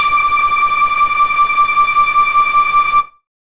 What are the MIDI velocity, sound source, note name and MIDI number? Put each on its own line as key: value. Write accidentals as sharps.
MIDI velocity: 75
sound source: synthesizer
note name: D6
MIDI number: 86